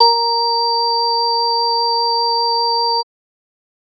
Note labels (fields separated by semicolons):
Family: organ; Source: electronic; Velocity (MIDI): 127; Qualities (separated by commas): multiphonic